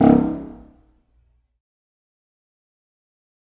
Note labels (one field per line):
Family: reed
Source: acoustic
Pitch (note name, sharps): C#1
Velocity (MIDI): 75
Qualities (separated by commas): fast decay, percussive, reverb